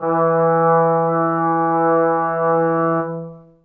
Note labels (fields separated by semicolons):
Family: brass; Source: acoustic; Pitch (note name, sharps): E3; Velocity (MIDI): 25; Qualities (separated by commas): long release, reverb